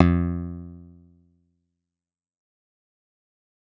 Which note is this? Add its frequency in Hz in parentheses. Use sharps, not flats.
F2 (87.31 Hz)